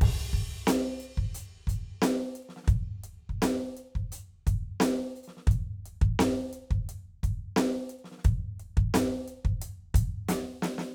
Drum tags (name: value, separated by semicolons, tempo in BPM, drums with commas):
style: rock; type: beat; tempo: 88 BPM; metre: 4/4; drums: crash, closed hi-hat, open hi-hat, snare, kick